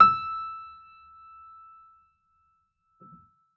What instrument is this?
acoustic keyboard